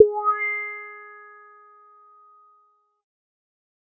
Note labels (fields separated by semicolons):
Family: bass; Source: synthesizer; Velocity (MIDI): 75